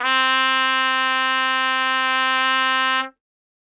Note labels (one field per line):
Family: brass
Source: acoustic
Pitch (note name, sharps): C4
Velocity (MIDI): 100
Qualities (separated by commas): bright